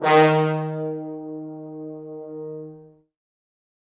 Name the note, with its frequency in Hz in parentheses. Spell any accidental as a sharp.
D#3 (155.6 Hz)